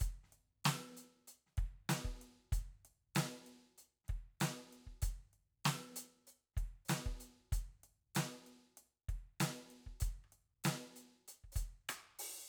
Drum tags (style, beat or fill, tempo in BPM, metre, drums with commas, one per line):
soul
beat
96 BPM
4/4
closed hi-hat, open hi-hat, hi-hat pedal, snare, cross-stick, kick